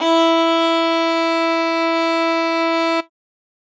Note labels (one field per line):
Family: string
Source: acoustic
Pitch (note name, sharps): E4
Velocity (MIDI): 100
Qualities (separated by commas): bright